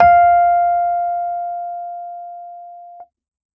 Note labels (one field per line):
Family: keyboard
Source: electronic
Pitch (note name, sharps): F5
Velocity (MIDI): 100